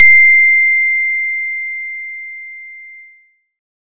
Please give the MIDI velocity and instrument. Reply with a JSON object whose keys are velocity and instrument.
{"velocity": 50, "instrument": "acoustic guitar"}